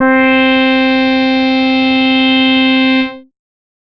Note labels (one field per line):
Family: bass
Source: synthesizer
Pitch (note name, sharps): C4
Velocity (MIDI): 50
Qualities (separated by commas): bright, distorted